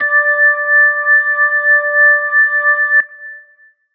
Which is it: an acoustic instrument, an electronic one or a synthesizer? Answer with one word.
electronic